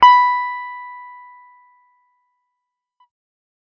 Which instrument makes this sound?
electronic guitar